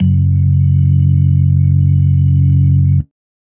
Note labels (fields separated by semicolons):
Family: organ; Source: electronic; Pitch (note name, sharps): F#1; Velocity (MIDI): 100; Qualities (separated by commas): dark